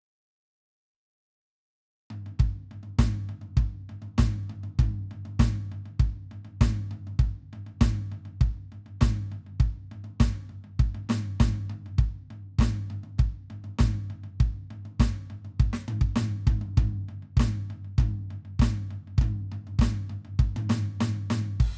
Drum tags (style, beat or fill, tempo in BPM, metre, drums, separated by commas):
rock, beat, 100 BPM, 4/4, crash, snare, floor tom, kick